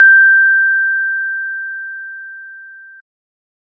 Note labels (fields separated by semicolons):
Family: organ; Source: electronic; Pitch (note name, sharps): G6; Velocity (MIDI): 50